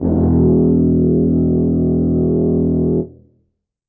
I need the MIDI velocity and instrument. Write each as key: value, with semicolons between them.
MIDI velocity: 100; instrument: acoustic brass instrument